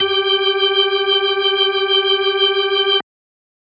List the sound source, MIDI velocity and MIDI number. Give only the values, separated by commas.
electronic, 100, 67